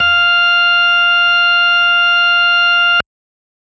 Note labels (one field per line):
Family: organ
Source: electronic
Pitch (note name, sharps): F5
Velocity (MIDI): 127